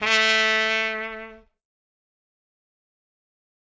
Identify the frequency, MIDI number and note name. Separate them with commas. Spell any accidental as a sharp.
220 Hz, 57, A3